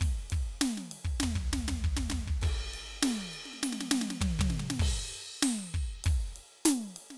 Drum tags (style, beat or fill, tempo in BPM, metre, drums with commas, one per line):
rock
beat
100 BPM
4/4
crash, ride, open hi-hat, hi-hat pedal, snare, high tom, floor tom, kick